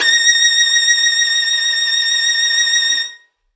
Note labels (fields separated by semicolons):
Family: string; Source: acoustic; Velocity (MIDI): 100